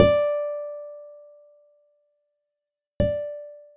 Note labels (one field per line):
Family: guitar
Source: acoustic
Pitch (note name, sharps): D5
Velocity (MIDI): 127